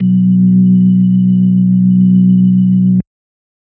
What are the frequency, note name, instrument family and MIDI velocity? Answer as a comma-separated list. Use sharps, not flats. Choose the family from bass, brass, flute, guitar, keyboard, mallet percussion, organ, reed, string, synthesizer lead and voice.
61.74 Hz, B1, organ, 75